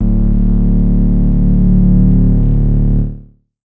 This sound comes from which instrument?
synthesizer lead